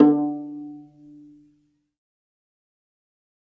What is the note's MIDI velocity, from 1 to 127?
50